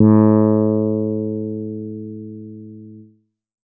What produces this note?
synthesizer bass